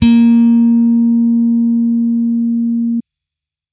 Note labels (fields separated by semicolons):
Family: bass; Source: electronic; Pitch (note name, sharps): A#3; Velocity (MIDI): 50